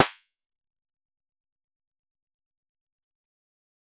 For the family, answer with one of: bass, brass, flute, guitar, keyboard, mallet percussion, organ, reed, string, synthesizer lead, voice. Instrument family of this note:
guitar